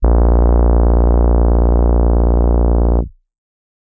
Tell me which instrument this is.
electronic keyboard